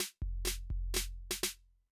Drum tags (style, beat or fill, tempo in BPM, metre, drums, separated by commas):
fast funk, fill, 125 BPM, 4/4, snare, kick